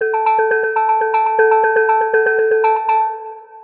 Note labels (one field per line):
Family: mallet percussion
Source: synthesizer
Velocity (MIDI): 100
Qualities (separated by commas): long release, multiphonic, percussive, tempo-synced